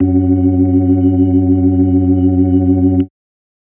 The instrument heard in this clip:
electronic organ